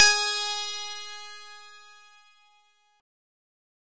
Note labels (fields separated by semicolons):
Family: synthesizer lead; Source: synthesizer; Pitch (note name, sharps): G#4; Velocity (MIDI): 75; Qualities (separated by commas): bright, distorted